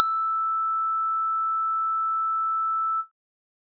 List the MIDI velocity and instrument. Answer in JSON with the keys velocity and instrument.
{"velocity": 50, "instrument": "electronic keyboard"}